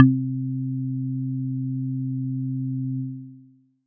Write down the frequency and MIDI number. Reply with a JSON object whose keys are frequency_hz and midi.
{"frequency_hz": 130.8, "midi": 48}